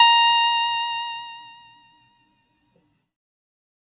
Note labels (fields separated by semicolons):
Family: keyboard; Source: synthesizer; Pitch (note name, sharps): A#5; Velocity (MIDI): 100; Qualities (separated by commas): bright